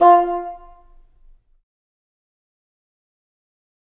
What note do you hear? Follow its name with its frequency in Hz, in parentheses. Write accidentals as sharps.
F4 (349.2 Hz)